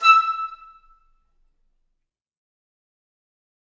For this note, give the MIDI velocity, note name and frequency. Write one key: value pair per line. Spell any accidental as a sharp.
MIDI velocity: 25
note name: E6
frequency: 1319 Hz